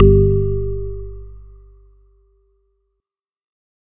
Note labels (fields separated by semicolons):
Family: organ; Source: electronic; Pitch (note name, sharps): G1; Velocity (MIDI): 75